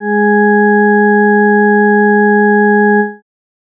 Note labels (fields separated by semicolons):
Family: organ; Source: electronic; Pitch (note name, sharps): G#3; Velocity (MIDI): 100